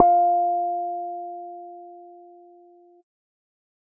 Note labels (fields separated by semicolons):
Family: bass; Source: synthesizer; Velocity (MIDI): 100